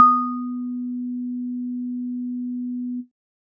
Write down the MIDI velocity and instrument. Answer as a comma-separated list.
127, electronic keyboard